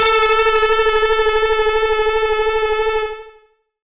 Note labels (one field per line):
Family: bass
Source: synthesizer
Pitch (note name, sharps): A4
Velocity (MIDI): 127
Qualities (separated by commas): bright, distorted, tempo-synced